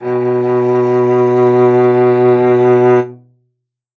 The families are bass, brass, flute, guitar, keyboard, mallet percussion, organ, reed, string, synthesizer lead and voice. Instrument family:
string